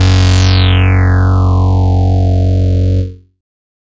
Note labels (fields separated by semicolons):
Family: bass; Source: synthesizer; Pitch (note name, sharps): F#1; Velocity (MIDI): 100; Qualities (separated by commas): bright, distorted, non-linear envelope